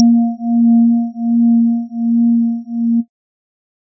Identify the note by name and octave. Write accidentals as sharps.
A#3